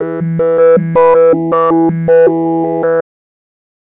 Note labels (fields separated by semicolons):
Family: bass; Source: synthesizer; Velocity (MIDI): 75; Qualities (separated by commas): tempo-synced